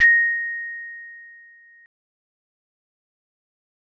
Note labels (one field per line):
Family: mallet percussion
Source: acoustic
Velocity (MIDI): 25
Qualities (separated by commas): bright, fast decay